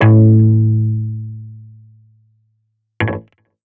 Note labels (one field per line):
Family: guitar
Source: electronic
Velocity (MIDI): 50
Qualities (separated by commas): distorted